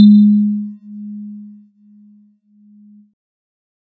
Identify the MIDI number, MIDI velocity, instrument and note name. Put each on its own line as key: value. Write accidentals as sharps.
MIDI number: 56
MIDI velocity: 75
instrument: synthesizer keyboard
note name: G#3